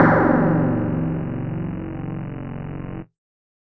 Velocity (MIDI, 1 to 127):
75